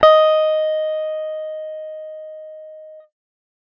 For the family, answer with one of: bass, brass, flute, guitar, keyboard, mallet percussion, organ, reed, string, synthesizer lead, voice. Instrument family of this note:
guitar